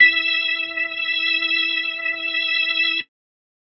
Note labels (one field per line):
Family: organ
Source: electronic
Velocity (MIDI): 25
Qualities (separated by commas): bright